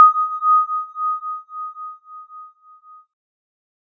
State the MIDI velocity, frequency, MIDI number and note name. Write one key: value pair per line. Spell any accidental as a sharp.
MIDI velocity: 75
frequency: 1245 Hz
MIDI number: 87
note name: D#6